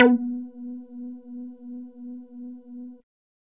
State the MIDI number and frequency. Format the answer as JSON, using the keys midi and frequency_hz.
{"midi": 59, "frequency_hz": 246.9}